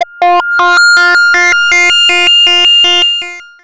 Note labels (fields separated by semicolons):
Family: bass; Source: synthesizer; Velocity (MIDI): 25; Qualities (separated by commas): bright, distorted, long release, multiphonic, tempo-synced